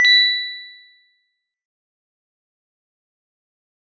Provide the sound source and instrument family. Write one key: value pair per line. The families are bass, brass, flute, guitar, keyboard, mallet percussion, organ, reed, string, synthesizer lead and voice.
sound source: acoustic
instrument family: mallet percussion